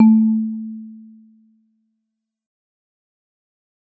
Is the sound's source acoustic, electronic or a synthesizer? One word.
acoustic